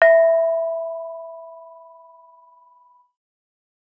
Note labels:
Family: mallet percussion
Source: acoustic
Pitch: E5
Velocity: 50

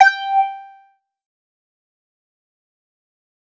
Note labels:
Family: bass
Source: synthesizer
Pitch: G5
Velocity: 75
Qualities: distorted, fast decay

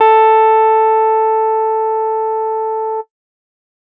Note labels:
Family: guitar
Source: electronic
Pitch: A4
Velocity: 50

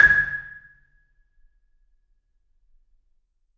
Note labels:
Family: mallet percussion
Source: acoustic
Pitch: G#6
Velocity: 127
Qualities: percussive, reverb

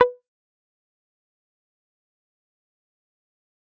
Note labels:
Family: guitar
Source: electronic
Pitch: B4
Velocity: 127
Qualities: fast decay, percussive

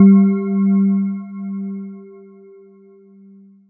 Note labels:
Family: mallet percussion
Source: electronic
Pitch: G3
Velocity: 25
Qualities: long release

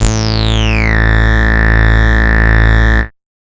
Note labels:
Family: bass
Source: synthesizer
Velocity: 127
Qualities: bright, distorted, multiphonic

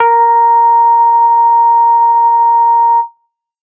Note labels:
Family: bass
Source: synthesizer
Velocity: 25

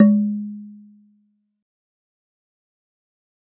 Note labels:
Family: mallet percussion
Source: acoustic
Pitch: G#3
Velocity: 50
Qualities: fast decay

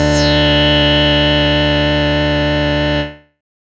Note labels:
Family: bass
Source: synthesizer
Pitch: D2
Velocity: 127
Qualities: bright, distorted, non-linear envelope

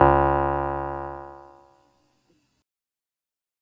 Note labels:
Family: keyboard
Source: electronic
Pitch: C#2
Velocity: 75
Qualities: fast decay

